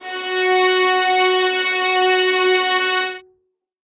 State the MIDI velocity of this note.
100